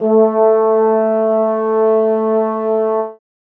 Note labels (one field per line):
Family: brass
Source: acoustic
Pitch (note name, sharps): A3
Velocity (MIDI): 50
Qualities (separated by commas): reverb